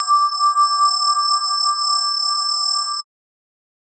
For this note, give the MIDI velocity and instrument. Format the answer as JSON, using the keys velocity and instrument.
{"velocity": 100, "instrument": "electronic mallet percussion instrument"}